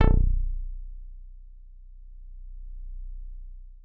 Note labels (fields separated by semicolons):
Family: guitar; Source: synthesizer; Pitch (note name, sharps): B0; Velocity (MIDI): 127; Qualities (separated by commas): long release